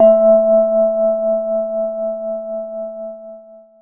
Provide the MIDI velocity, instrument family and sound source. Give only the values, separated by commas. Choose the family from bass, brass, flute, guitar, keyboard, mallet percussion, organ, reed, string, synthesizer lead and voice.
127, keyboard, electronic